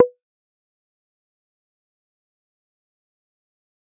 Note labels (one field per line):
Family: guitar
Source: electronic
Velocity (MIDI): 25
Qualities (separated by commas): fast decay, percussive